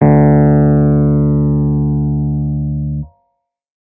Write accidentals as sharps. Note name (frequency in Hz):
D2 (73.42 Hz)